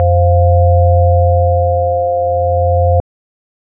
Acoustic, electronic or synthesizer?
electronic